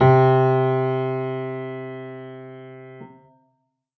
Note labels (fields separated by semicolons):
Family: keyboard; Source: acoustic; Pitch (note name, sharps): C3; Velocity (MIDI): 100